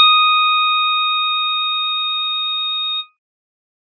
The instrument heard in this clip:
electronic organ